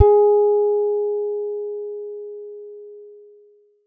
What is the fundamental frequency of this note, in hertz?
415.3 Hz